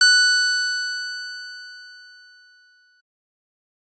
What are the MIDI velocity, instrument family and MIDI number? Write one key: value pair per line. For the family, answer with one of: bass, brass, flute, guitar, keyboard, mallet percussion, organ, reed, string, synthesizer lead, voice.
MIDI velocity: 127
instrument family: keyboard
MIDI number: 90